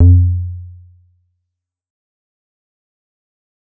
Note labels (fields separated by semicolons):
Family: bass; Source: synthesizer; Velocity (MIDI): 50; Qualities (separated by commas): fast decay